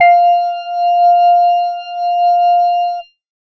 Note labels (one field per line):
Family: organ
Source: electronic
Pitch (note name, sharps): F5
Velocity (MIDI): 75